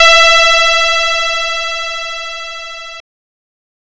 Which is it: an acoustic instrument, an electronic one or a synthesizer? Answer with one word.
synthesizer